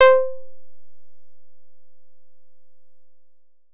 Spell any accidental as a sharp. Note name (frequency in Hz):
C5 (523.3 Hz)